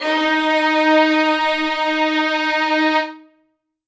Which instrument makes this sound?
acoustic string instrument